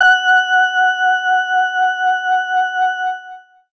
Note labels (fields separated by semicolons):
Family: organ; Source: electronic; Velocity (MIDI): 25; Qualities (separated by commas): distorted